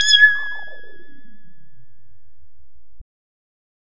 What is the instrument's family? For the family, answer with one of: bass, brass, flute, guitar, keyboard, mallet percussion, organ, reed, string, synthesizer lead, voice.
bass